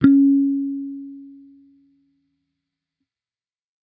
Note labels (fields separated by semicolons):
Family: bass; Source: electronic; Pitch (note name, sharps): C#4; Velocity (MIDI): 50; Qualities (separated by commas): fast decay